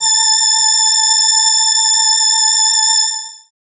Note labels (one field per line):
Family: keyboard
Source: synthesizer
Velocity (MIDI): 75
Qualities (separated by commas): bright